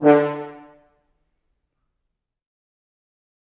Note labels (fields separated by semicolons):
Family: brass; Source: acoustic; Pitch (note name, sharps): D3; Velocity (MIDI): 100; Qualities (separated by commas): fast decay, percussive, reverb